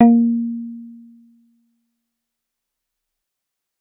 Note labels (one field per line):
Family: bass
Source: synthesizer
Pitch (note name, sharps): A#3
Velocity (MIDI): 127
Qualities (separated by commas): fast decay